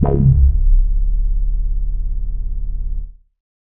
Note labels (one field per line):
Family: bass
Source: synthesizer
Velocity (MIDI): 50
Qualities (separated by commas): distorted, non-linear envelope